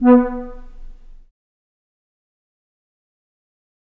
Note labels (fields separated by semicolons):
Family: flute; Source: acoustic; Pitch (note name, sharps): B3; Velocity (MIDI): 25; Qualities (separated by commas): fast decay, reverb